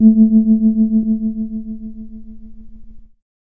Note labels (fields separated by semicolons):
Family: keyboard; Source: electronic; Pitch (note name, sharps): A3; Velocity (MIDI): 25; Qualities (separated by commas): dark